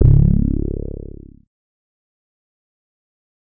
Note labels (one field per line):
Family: bass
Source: synthesizer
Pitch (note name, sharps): C#1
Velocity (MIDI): 50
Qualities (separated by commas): distorted, fast decay